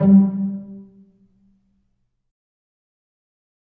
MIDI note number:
55